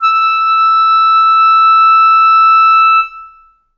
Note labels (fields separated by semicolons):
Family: reed; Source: acoustic; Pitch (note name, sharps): E6; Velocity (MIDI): 25; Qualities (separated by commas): long release, reverb